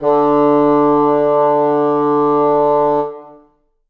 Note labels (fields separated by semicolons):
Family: reed; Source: acoustic; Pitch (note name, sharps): D3; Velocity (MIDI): 100; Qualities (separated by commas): reverb